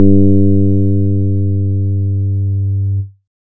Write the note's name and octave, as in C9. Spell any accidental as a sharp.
G2